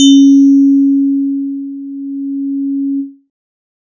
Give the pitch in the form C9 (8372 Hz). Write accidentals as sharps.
C#4 (277.2 Hz)